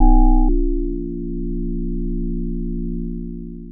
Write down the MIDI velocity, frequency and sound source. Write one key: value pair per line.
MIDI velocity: 100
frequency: 30.87 Hz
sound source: synthesizer